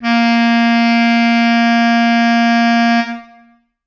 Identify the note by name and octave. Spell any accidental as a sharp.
A#3